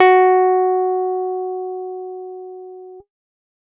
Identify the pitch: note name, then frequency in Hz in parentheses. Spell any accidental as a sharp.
F#4 (370 Hz)